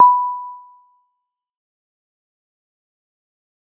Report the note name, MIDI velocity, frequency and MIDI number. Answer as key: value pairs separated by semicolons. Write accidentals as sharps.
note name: B5; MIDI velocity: 25; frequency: 987.8 Hz; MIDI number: 83